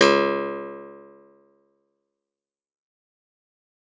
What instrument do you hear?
acoustic guitar